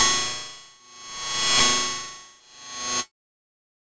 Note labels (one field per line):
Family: guitar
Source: electronic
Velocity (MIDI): 100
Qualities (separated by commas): bright, distorted